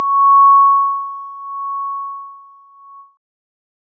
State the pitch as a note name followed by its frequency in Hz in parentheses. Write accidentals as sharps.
C#6 (1109 Hz)